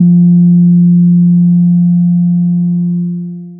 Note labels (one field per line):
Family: bass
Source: synthesizer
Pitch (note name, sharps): F3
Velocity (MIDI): 50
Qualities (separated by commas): long release